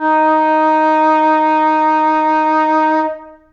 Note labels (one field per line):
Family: flute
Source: acoustic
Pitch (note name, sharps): D#4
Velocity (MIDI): 127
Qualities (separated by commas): reverb